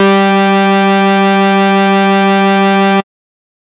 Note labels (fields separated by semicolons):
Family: bass; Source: synthesizer; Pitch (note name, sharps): G3; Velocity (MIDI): 25; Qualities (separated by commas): bright, distorted